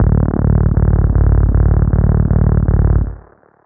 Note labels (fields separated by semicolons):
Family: bass; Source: synthesizer; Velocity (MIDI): 50; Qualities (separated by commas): reverb